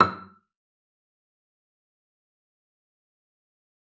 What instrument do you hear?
acoustic string instrument